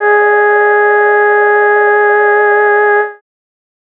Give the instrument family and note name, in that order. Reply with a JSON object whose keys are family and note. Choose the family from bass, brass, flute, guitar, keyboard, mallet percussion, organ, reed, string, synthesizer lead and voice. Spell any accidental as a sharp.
{"family": "voice", "note": "G#4"}